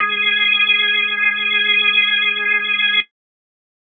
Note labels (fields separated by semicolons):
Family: organ; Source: electronic; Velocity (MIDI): 127